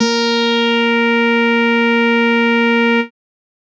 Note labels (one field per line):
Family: bass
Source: synthesizer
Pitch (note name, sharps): A#3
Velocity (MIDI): 100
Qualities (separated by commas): bright, distorted